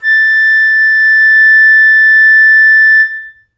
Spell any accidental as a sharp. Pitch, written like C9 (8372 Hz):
A6 (1760 Hz)